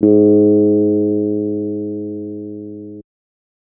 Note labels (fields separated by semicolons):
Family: keyboard; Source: electronic; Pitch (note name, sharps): G#2; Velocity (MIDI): 25